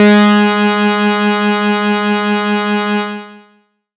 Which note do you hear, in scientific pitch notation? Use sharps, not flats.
G#3